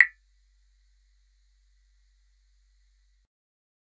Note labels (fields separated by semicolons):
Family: bass; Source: synthesizer; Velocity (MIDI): 75; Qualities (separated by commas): percussive